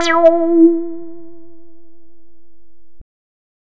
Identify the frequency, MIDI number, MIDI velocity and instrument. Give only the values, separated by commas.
329.6 Hz, 64, 75, synthesizer bass